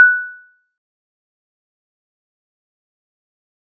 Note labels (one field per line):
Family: mallet percussion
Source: acoustic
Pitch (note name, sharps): F#6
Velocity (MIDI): 50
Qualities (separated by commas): fast decay, percussive